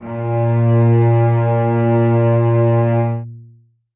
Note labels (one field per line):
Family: string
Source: acoustic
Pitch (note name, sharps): A#2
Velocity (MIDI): 50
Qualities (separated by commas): long release, reverb